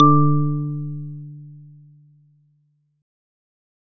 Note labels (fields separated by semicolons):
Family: organ; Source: electronic; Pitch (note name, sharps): D3; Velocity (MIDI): 100